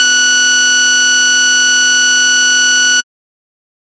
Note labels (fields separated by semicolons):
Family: bass; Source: synthesizer; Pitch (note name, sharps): F#6; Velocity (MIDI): 75; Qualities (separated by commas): bright, distorted